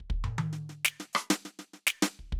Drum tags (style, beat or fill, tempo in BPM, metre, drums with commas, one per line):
hip-hop
fill
100 BPM
4/4
hi-hat pedal, snare, cross-stick, high tom, mid tom, kick